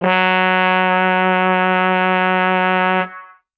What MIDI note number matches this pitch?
54